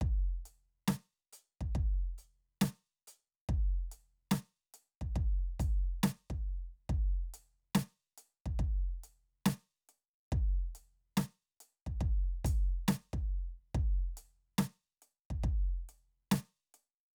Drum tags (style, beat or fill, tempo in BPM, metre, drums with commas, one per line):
hip-hop
beat
70 BPM
4/4
crash, ride, closed hi-hat, snare, kick